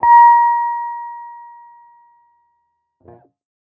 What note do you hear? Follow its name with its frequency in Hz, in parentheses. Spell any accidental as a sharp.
A#5 (932.3 Hz)